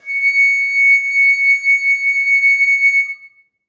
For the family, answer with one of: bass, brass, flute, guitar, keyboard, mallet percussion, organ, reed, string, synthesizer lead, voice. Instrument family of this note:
flute